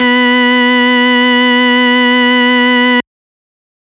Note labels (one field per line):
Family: organ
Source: electronic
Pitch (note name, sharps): B3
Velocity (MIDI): 50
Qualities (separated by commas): bright, distorted